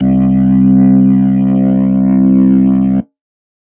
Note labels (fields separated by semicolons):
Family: organ; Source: electronic; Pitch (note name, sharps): C2; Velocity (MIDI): 100; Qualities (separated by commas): distorted